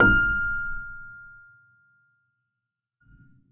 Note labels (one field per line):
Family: keyboard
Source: acoustic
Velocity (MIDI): 75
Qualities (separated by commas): reverb